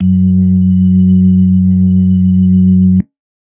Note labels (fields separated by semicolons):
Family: organ; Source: electronic; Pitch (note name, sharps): F#2; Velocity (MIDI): 127; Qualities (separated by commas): dark